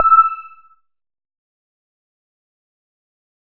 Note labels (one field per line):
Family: bass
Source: synthesizer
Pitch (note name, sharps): E6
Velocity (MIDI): 127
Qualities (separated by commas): fast decay, percussive